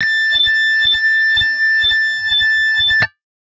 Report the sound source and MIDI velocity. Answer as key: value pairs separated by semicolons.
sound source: electronic; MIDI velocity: 75